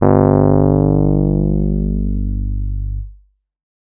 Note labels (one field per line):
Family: keyboard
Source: electronic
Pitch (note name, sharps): G1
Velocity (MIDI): 25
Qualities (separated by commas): distorted